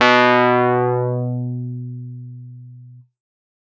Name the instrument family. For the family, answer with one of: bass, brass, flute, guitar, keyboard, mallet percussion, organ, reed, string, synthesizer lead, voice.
keyboard